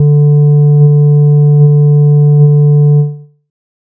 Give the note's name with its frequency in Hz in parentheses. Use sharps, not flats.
D3 (146.8 Hz)